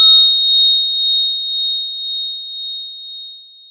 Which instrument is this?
acoustic mallet percussion instrument